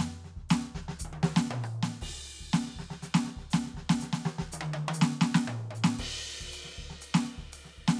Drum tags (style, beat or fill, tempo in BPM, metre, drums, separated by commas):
songo, beat, 120 BPM, 4/4, crash, ride, ride bell, hi-hat pedal, snare, cross-stick, high tom, mid tom, kick